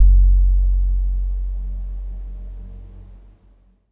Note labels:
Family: guitar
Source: electronic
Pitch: F#1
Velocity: 25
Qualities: dark

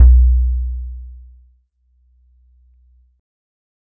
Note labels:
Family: keyboard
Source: electronic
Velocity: 25

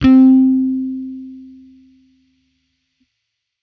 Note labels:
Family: bass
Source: electronic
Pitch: C4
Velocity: 50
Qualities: distorted

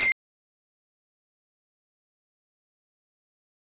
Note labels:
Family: bass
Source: synthesizer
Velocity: 25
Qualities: fast decay, percussive

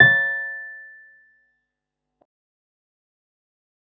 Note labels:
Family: keyboard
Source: electronic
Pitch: A6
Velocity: 100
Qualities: fast decay

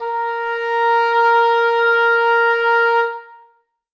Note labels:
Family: reed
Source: acoustic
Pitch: A#4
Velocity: 75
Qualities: reverb

